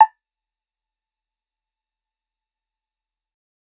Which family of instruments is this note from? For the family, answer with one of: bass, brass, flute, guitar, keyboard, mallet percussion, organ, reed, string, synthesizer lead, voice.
bass